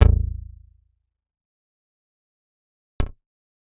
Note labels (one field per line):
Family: bass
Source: synthesizer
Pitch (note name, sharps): A0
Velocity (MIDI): 100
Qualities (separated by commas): fast decay, percussive